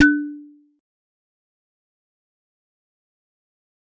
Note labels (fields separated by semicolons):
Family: mallet percussion; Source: acoustic; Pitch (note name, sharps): D4; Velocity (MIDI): 50; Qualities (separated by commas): dark, fast decay, percussive